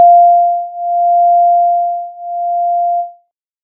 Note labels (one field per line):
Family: synthesizer lead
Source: synthesizer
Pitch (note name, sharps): F5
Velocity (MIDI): 100